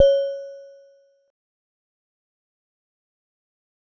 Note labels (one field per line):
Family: mallet percussion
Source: acoustic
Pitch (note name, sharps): C#5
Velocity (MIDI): 25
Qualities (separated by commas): fast decay, percussive